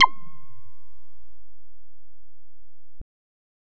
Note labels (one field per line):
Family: bass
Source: synthesizer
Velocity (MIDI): 25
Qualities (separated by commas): distorted